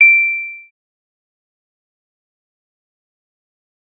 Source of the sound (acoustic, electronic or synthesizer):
synthesizer